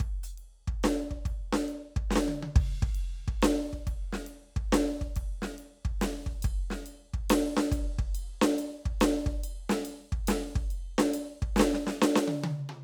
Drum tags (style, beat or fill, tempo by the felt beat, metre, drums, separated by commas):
rock, beat, 46.7 dotted-quarter beats per minute (140 eighth notes per minute), 6/8, crash, ride, ride bell, closed hi-hat, snare, high tom, kick